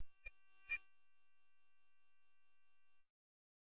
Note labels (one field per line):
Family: bass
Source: synthesizer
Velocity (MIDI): 127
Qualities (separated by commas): bright, distorted